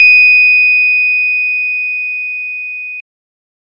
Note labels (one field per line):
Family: organ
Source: electronic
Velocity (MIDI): 50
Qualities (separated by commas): bright